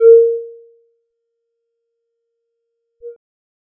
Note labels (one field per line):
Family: bass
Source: synthesizer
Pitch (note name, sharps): A#4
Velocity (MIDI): 25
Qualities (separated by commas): dark, percussive